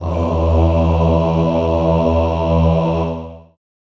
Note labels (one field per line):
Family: voice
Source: acoustic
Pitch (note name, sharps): E2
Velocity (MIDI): 75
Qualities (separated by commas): long release, reverb